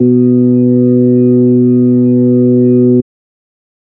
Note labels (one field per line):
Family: organ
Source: electronic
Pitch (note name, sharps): B2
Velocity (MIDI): 127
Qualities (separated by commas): dark